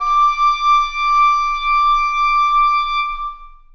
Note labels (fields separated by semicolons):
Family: reed; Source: acoustic; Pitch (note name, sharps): D6; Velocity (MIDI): 25; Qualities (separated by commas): long release, reverb